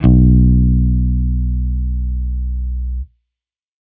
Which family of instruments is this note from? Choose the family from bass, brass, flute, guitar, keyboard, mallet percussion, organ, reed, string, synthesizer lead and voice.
bass